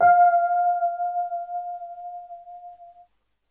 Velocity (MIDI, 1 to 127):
50